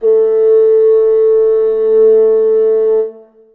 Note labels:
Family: reed; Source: acoustic; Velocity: 50; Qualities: long release, reverb

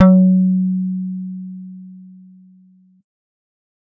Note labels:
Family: bass; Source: synthesizer; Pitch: F#3; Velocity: 100

